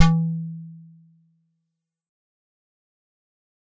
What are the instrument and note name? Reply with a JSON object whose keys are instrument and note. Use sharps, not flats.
{"instrument": "acoustic keyboard", "note": "E3"}